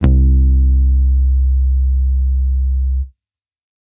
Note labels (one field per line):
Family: bass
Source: electronic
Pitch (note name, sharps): C2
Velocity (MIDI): 127